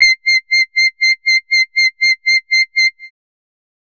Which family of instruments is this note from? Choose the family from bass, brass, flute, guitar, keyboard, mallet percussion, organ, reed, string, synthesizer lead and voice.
bass